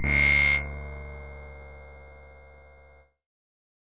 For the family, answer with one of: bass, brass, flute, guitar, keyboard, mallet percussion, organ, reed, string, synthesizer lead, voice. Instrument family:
keyboard